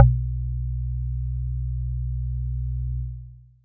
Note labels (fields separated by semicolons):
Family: mallet percussion; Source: acoustic; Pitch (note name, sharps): B1; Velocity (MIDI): 75; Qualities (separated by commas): dark